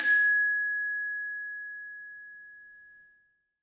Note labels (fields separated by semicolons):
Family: mallet percussion; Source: acoustic; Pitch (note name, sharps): G#6; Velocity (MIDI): 75; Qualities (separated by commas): bright, reverb